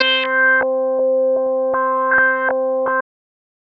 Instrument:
synthesizer bass